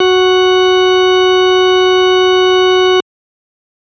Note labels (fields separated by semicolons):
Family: organ; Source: electronic; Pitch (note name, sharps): F#4; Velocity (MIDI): 127